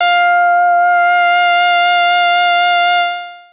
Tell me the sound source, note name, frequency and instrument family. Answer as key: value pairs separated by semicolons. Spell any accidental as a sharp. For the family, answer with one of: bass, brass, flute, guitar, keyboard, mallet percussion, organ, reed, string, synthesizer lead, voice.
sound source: synthesizer; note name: F5; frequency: 698.5 Hz; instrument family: bass